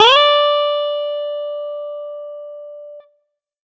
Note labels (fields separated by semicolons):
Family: guitar; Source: electronic; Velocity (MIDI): 127; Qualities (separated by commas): distorted